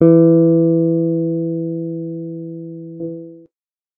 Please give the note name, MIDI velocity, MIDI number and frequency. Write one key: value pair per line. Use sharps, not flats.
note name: E3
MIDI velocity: 25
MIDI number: 52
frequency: 164.8 Hz